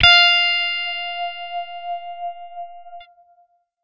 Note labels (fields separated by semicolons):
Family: guitar; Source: electronic; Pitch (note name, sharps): F5; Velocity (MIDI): 100; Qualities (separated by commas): bright, distorted